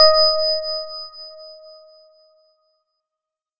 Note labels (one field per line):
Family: organ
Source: electronic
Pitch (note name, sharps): D#5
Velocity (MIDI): 100